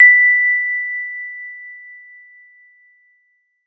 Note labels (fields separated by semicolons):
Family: mallet percussion; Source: acoustic; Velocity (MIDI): 75